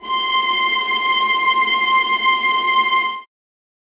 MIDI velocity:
100